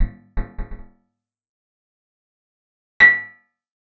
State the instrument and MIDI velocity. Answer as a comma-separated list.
acoustic guitar, 25